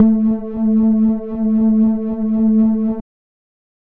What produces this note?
synthesizer bass